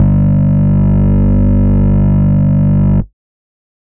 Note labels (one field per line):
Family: bass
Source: synthesizer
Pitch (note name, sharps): G1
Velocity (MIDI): 127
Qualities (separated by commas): distorted, multiphonic, tempo-synced